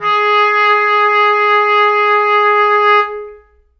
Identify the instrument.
acoustic reed instrument